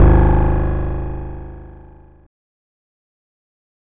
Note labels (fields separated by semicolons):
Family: guitar; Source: electronic; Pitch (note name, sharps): G#0; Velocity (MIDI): 25; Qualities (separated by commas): bright, distorted, fast decay